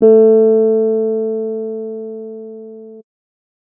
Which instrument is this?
electronic keyboard